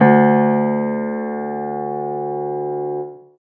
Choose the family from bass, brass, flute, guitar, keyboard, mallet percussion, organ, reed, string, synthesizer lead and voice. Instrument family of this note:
keyboard